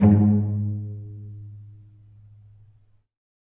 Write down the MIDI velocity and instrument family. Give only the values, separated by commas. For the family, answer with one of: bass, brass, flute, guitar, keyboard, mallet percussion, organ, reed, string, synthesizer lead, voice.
127, string